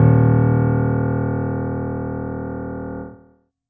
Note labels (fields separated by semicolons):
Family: keyboard; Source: acoustic; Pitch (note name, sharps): D#1; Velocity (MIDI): 50